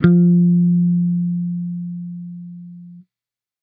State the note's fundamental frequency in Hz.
174.6 Hz